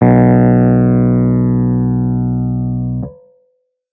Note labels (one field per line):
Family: keyboard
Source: electronic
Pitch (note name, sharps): B1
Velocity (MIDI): 100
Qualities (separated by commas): distorted